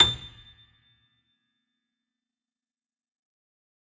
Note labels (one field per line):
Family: keyboard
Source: acoustic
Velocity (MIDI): 127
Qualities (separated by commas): fast decay, percussive, reverb